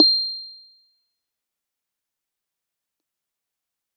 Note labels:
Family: keyboard; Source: electronic; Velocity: 50; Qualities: fast decay, percussive

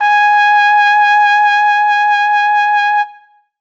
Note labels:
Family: brass; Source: acoustic; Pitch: G#5; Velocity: 75

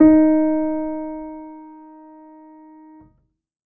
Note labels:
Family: keyboard; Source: acoustic; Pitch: D#4; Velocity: 25; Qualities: reverb

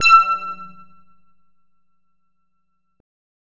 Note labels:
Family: bass; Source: synthesizer; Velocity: 100; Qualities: bright, distorted

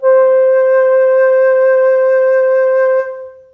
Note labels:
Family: flute; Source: acoustic; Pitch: C5; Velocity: 50; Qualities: long release, reverb

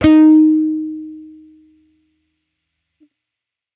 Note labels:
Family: bass; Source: electronic; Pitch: D#4; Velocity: 127; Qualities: distorted

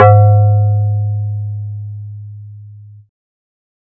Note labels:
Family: bass; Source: synthesizer; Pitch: G#2; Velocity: 100

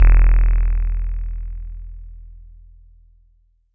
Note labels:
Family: bass; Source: synthesizer; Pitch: E1; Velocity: 25; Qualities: bright, distorted

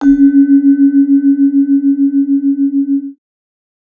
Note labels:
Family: mallet percussion; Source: acoustic; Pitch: C#4; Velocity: 100; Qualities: multiphonic

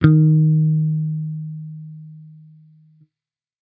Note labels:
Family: bass; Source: electronic; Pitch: D#3; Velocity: 100

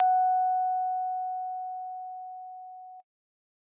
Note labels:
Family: keyboard; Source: acoustic; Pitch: F#5; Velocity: 50

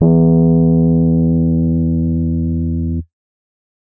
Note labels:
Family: keyboard; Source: electronic; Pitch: E2; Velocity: 100; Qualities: dark

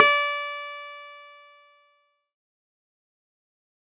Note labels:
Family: keyboard; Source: electronic; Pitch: D5; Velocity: 127; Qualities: distorted, fast decay

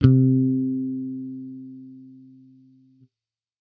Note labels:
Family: bass; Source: electronic; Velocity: 75

